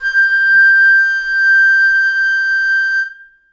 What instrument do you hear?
acoustic flute